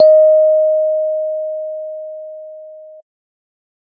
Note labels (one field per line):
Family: keyboard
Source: electronic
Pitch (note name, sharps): D#5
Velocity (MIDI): 127